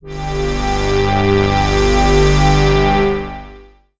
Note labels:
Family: synthesizer lead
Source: synthesizer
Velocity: 127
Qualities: bright, long release, non-linear envelope

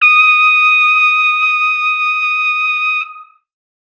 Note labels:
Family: brass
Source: acoustic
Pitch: D#6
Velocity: 75

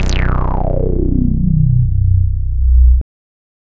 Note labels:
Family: bass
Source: synthesizer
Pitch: B0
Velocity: 100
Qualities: bright, distorted

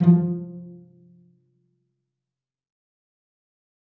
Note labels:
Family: string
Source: acoustic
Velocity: 75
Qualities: dark, fast decay, percussive, reverb

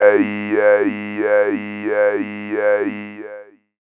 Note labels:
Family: voice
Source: synthesizer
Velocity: 50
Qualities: long release, non-linear envelope, tempo-synced

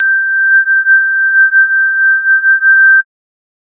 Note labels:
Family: mallet percussion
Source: synthesizer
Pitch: G6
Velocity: 25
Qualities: multiphonic, non-linear envelope

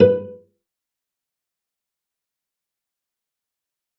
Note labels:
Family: string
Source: acoustic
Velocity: 25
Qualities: fast decay, percussive, reverb

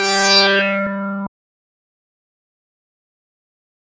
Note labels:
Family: bass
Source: synthesizer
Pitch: G3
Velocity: 50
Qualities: distorted, fast decay

